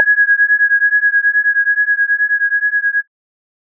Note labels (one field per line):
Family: organ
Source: electronic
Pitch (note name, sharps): G#6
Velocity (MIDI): 127